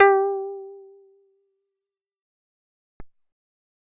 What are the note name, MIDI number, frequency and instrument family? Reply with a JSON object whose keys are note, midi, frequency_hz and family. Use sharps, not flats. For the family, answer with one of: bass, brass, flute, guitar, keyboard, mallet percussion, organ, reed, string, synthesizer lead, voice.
{"note": "G4", "midi": 67, "frequency_hz": 392, "family": "bass"}